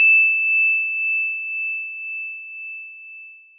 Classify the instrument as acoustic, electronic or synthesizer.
acoustic